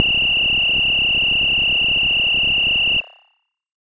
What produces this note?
synthesizer bass